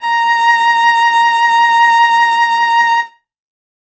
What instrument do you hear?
acoustic string instrument